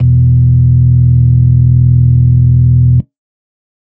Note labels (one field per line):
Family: organ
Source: electronic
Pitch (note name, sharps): E1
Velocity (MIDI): 25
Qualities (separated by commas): dark